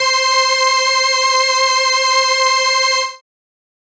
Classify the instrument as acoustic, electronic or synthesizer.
synthesizer